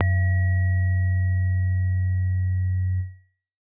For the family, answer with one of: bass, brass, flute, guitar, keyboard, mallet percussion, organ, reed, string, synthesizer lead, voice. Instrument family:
keyboard